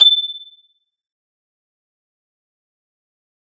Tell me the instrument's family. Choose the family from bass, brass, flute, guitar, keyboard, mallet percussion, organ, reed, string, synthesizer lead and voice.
guitar